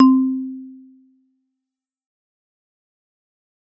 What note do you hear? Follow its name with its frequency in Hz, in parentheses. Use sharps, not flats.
C4 (261.6 Hz)